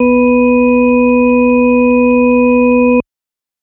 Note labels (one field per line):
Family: organ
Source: electronic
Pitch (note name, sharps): B3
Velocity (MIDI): 25